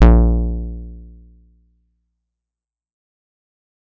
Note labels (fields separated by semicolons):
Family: guitar; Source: electronic; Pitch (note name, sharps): A#1; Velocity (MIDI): 127; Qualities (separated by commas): fast decay